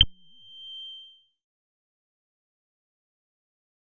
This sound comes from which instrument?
synthesizer bass